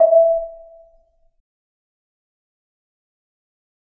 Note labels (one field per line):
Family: mallet percussion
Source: acoustic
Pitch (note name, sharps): E5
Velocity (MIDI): 25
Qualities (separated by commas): dark, fast decay, percussive, reverb